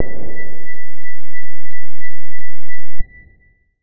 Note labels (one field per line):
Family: guitar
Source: electronic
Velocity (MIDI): 25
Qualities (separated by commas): dark, distorted